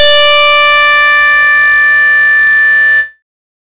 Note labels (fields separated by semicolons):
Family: bass; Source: synthesizer; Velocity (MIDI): 127; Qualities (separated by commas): bright, distorted